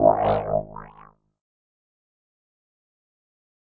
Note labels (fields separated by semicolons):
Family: keyboard; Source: electronic; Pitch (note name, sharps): G#1; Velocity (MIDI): 100; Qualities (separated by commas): distorted, fast decay, non-linear envelope